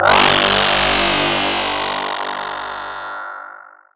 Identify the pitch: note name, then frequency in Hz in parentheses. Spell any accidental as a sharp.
G1 (49 Hz)